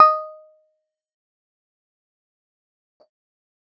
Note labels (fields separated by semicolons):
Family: keyboard; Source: electronic; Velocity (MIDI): 25; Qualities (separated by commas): fast decay, percussive